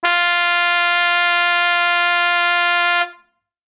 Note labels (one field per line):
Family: brass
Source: acoustic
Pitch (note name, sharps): F4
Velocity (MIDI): 127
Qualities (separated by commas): bright